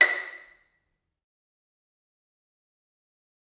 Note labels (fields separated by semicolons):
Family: string; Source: acoustic; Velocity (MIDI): 100; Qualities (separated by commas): fast decay, percussive, reverb